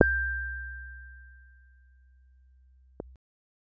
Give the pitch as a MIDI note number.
91